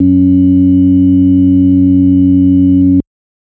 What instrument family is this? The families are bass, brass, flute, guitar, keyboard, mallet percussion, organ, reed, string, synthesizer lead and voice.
organ